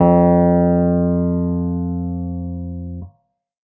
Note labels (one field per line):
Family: keyboard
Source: electronic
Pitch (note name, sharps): F2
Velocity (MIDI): 75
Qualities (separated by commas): distorted